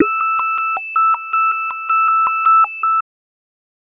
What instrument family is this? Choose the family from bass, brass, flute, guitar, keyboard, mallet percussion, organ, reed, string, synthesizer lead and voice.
bass